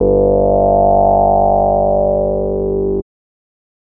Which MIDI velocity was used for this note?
25